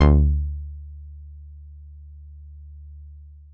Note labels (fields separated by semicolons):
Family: guitar; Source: synthesizer; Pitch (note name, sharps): D2; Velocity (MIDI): 50; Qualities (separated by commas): long release